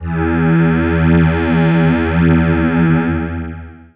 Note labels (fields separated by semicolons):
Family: voice; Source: synthesizer; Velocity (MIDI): 50; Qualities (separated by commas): distorted, long release